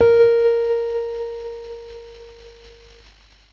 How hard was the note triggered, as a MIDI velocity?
25